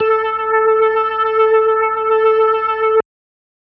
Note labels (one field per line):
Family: organ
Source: electronic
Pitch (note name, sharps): A4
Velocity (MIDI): 25